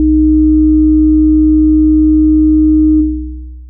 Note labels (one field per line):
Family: synthesizer lead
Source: synthesizer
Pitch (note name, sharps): B1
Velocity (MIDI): 127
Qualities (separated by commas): long release